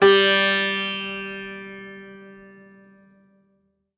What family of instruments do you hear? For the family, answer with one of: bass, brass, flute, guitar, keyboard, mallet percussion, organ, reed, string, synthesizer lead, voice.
guitar